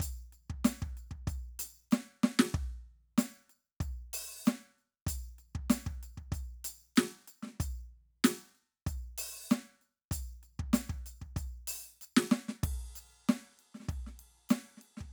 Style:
funk